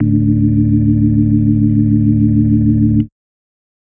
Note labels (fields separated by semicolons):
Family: organ; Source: electronic; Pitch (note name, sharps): D1; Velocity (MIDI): 75